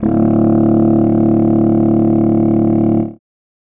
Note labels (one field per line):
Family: reed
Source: acoustic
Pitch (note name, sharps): D1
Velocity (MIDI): 100